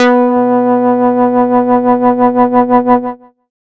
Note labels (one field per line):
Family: bass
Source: synthesizer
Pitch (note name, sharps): B3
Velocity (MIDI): 100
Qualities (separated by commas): distorted